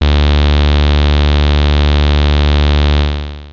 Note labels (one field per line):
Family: bass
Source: synthesizer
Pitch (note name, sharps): D2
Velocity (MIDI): 100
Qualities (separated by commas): bright, distorted, long release